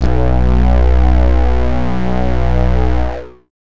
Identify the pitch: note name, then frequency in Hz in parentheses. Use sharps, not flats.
B1 (61.74 Hz)